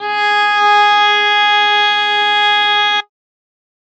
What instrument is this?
acoustic string instrument